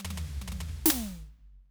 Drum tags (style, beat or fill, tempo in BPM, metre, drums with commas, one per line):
half-time rock
fill
140 BPM
4/4
closed hi-hat, snare, high tom, floor tom, kick